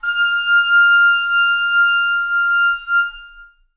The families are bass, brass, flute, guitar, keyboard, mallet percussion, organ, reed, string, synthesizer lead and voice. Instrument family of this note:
reed